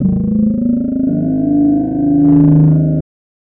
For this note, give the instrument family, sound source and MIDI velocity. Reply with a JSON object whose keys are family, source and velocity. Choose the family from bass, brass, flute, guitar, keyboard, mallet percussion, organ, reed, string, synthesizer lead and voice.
{"family": "voice", "source": "synthesizer", "velocity": 50}